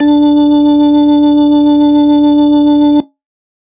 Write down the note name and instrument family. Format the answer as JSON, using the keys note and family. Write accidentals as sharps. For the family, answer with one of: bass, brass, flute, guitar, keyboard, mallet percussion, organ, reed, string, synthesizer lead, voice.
{"note": "D4", "family": "organ"}